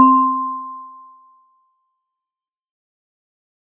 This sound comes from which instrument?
acoustic mallet percussion instrument